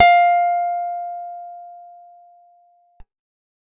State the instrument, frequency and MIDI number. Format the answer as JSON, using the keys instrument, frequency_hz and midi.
{"instrument": "acoustic guitar", "frequency_hz": 698.5, "midi": 77}